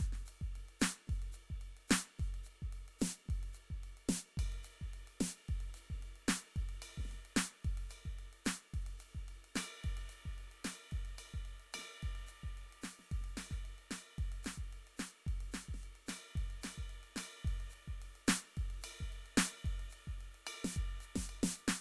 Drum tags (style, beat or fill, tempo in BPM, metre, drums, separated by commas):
Brazilian baião, beat, 110 BPM, 4/4, ride, ride bell, hi-hat pedal, snare, kick